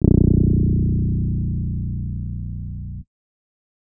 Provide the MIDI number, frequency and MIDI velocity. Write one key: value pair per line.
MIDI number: 22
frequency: 29.14 Hz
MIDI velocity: 25